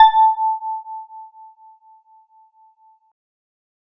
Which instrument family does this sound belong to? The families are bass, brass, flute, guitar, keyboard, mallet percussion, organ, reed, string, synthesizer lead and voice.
keyboard